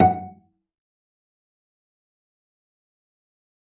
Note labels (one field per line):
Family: string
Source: acoustic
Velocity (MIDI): 25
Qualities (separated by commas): fast decay, percussive, reverb